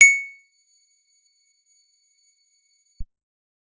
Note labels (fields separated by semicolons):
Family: guitar; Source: acoustic; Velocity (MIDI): 75; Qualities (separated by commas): percussive